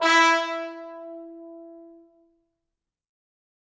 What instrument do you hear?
acoustic brass instrument